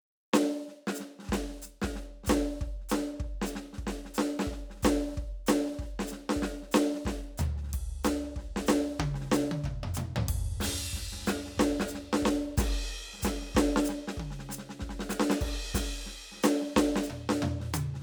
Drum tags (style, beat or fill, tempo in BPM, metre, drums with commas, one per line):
New Orleans funk
beat
93 BPM
4/4
crash, ride, hi-hat pedal, snare, high tom, mid tom, floor tom, kick